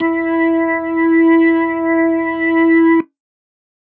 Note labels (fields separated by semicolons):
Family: organ; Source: electronic; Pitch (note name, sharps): E4; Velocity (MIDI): 50